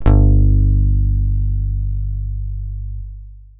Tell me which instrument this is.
electronic guitar